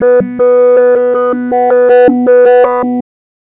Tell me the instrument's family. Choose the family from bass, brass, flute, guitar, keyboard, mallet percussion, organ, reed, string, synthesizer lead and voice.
bass